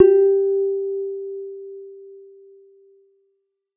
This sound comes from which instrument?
electronic guitar